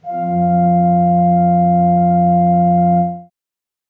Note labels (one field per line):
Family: organ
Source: acoustic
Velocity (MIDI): 127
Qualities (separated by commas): dark, reverb